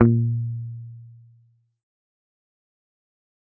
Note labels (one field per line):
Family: guitar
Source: electronic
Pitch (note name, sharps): A#2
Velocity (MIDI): 25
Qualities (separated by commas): fast decay